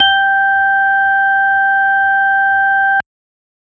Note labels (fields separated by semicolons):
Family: organ; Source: electronic; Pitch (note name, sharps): G5; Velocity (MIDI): 127